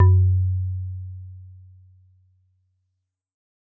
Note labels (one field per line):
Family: mallet percussion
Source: acoustic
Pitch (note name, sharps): F#2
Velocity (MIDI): 50